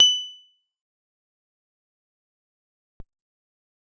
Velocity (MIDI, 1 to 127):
75